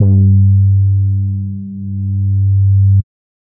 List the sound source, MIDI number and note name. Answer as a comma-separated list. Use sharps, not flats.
synthesizer, 43, G2